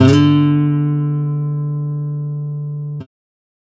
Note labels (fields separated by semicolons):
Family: guitar; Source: electronic; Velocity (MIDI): 127